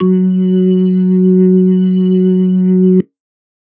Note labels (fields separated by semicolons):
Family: organ; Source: electronic; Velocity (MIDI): 75; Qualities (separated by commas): dark